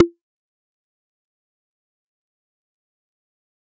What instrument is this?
synthesizer bass